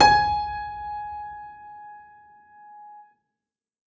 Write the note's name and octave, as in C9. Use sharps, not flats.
G#5